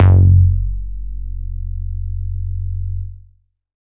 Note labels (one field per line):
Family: bass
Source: synthesizer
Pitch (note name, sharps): F#1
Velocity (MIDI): 25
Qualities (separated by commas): distorted